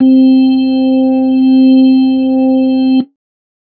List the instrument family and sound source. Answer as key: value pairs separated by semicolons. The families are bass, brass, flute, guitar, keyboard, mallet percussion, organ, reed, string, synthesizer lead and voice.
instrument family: organ; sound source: electronic